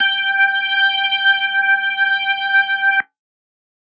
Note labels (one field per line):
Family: organ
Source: electronic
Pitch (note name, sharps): G5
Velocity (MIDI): 25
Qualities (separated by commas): distorted